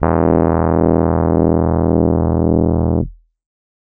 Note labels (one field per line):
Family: keyboard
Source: electronic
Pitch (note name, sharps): E1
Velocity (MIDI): 50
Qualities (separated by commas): distorted